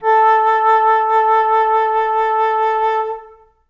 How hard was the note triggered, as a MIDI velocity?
100